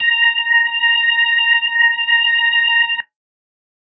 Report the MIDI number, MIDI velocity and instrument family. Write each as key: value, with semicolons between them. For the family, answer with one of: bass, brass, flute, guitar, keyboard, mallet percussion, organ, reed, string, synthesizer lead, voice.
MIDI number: 82; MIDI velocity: 100; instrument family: organ